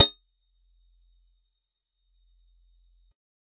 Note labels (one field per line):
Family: guitar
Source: acoustic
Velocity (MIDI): 127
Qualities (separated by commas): percussive